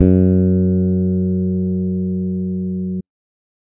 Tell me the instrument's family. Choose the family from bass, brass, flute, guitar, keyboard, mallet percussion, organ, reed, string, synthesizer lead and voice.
bass